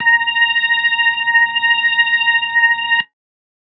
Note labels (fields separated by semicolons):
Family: keyboard; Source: electronic; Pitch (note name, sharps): A#5; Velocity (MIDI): 127; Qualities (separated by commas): distorted